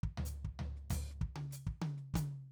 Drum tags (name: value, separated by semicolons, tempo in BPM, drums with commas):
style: Brazilian baião; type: fill; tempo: 95 BPM; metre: 4/4; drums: hi-hat pedal, snare, high tom, floor tom, kick